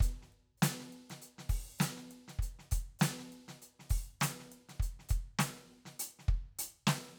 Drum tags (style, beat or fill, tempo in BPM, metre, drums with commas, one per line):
funk
beat
100 BPM
4/4
closed hi-hat, open hi-hat, hi-hat pedal, snare, kick